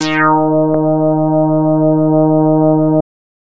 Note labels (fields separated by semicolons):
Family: bass; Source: synthesizer; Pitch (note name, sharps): D#3; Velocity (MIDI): 50; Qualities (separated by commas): distorted